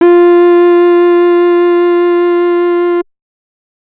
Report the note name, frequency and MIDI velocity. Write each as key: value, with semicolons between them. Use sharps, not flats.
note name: F4; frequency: 349.2 Hz; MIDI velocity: 100